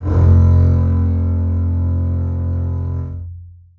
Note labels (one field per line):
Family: string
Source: acoustic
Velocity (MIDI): 127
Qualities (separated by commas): long release, reverb